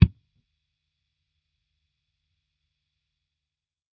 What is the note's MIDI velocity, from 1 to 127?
25